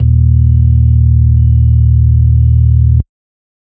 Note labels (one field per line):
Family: organ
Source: electronic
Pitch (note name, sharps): D#1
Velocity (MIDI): 127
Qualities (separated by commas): dark